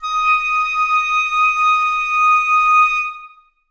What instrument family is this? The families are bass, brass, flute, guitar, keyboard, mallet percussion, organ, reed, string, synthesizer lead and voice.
flute